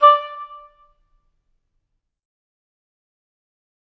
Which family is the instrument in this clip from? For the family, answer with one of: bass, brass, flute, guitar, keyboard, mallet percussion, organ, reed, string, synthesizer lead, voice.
reed